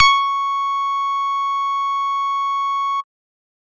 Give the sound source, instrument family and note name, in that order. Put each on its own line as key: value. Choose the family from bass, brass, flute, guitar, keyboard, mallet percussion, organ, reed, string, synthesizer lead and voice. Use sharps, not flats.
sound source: synthesizer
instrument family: bass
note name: C#6